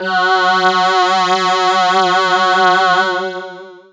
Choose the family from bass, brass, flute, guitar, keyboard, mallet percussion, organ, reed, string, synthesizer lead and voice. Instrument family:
voice